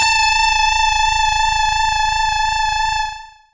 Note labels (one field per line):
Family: bass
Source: synthesizer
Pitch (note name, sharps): A5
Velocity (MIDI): 127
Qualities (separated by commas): bright, distorted, tempo-synced